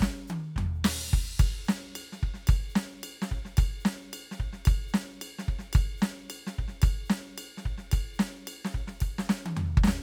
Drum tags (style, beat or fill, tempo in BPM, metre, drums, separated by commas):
swing, beat, 110 BPM, 4/4, crash, ride bell, hi-hat pedal, snare, high tom, floor tom, kick